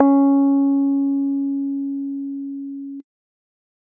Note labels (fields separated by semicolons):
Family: keyboard; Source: electronic; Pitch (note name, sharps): C#4; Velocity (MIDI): 50